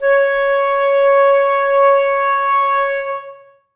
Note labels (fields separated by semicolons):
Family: flute; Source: acoustic; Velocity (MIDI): 127; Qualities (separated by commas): long release, reverb